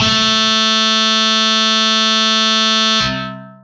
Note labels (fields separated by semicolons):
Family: guitar; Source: electronic; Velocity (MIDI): 25; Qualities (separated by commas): bright, distorted, long release